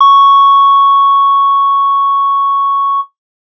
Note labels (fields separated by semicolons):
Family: guitar; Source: electronic; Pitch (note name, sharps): C#6; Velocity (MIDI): 25